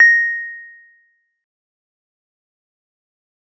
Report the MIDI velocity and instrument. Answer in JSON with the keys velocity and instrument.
{"velocity": 100, "instrument": "synthesizer guitar"}